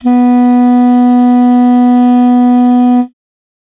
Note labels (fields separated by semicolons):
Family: reed; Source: acoustic; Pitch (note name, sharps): B3; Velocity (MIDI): 127